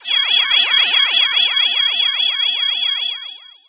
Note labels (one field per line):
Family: voice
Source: synthesizer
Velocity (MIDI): 75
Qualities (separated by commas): bright, distorted, long release